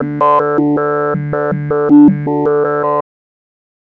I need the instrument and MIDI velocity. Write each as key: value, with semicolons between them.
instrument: synthesizer bass; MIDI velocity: 100